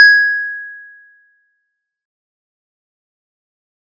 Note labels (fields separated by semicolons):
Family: mallet percussion; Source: acoustic; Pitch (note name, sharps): G#6; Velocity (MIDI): 100; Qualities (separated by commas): fast decay